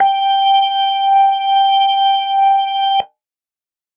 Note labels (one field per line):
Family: organ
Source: electronic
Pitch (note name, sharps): G5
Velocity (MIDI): 50